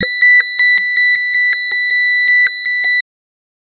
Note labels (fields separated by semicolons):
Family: bass; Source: synthesizer; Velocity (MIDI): 25; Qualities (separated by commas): bright, tempo-synced